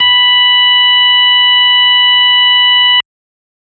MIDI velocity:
100